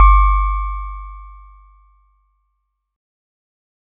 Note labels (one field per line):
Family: mallet percussion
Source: acoustic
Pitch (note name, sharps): G1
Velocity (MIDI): 50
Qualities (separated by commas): bright